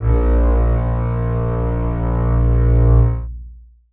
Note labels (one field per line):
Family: string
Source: acoustic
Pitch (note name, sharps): A#1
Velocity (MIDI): 127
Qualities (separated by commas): long release, reverb